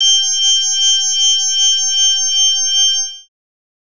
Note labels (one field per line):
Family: bass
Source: synthesizer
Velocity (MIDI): 100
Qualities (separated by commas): bright, distorted